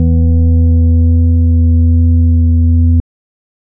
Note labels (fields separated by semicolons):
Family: organ; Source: electronic; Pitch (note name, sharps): E2; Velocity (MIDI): 25; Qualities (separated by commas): dark